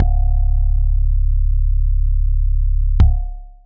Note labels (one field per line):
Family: keyboard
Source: electronic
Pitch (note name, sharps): C#1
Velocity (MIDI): 50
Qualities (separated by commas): long release